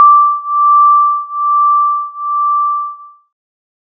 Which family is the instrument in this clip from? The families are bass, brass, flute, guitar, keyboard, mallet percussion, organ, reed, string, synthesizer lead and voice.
synthesizer lead